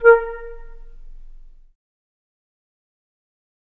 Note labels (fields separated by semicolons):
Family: flute; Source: acoustic; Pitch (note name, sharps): A#4; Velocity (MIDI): 50; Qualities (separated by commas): fast decay, reverb